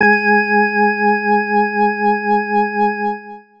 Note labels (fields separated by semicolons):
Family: organ; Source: electronic; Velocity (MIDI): 75; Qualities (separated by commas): distorted